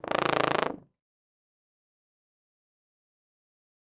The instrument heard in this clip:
acoustic brass instrument